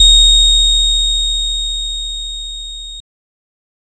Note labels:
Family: guitar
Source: synthesizer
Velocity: 25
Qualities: bright, distorted

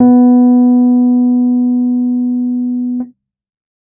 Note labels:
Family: keyboard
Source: electronic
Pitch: B3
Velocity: 50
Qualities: dark

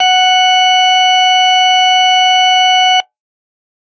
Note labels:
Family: organ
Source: electronic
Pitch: F#5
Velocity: 100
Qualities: bright

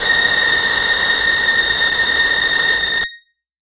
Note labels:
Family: guitar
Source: electronic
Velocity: 25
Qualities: distorted

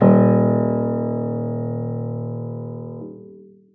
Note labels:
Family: keyboard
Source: acoustic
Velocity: 75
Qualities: long release, reverb

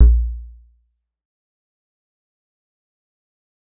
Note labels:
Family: guitar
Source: electronic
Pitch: A#1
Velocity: 25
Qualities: dark, fast decay, percussive, reverb

